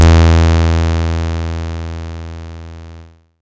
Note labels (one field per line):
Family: bass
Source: synthesizer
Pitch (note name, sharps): E2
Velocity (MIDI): 25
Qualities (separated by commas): bright, distorted